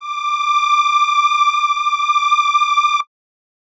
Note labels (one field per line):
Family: reed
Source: acoustic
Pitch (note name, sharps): D6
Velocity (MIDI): 25